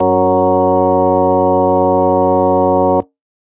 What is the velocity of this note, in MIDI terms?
25